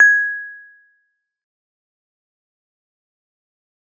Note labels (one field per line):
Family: mallet percussion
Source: acoustic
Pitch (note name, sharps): G#6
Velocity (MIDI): 100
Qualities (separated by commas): fast decay, percussive